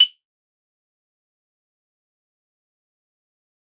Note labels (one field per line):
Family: guitar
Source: acoustic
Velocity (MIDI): 100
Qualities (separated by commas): bright, fast decay, percussive